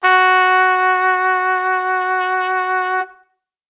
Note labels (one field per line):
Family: brass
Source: acoustic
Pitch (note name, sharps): F#4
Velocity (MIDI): 75